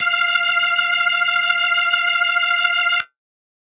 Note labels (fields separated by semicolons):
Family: organ; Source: electronic; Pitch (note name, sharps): F5; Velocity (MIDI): 25; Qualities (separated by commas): reverb